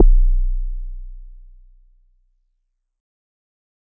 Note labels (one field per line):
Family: mallet percussion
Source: acoustic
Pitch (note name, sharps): B0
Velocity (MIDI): 50